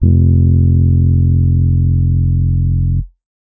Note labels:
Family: keyboard; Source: electronic; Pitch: F1; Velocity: 75; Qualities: dark

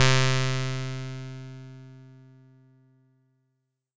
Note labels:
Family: bass; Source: synthesizer; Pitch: C3; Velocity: 50; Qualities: bright, distorted

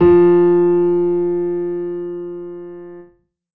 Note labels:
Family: keyboard; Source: acoustic; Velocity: 75; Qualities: reverb

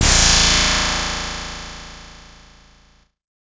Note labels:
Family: bass; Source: synthesizer; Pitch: A0; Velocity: 100; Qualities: bright, distorted

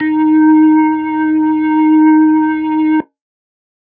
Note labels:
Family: organ; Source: electronic; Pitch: D#4; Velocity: 75; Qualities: distorted

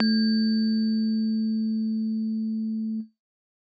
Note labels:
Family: keyboard; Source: acoustic; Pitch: A3; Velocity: 50

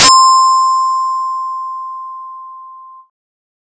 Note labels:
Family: bass; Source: synthesizer; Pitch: C6; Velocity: 127; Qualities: bright

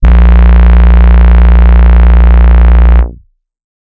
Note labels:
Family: keyboard; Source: electronic; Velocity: 127

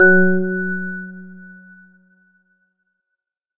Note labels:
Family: organ; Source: electronic; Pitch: F#3; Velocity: 100

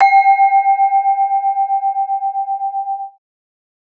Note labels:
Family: mallet percussion; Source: acoustic; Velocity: 100; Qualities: multiphonic

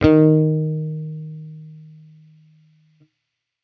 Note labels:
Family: bass; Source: electronic; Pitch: D#3; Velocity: 50; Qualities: distorted

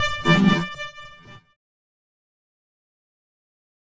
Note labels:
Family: keyboard; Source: electronic; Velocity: 25; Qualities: distorted, fast decay, non-linear envelope

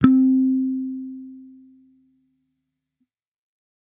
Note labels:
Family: bass; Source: electronic; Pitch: C4; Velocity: 127

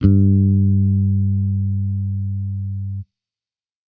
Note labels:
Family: bass; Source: electronic; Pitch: G2; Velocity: 50

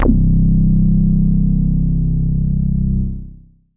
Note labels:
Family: bass; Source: synthesizer; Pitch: C1; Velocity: 127; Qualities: distorted, long release

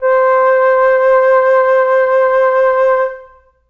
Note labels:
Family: flute; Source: acoustic; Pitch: C5; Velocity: 100; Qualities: reverb

